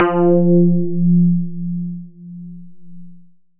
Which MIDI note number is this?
53